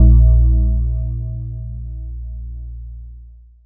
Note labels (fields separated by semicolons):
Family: mallet percussion; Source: electronic; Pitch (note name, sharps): A#1; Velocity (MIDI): 50; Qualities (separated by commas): long release